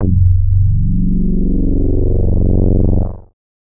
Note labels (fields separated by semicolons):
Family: bass; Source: synthesizer; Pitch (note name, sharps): F#0; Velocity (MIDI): 100; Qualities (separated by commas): distorted, multiphonic